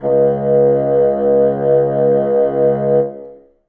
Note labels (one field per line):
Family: reed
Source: acoustic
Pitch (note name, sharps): C#2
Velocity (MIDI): 50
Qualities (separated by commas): reverb